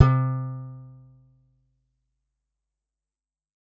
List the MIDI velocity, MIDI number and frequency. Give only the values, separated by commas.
100, 48, 130.8 Hz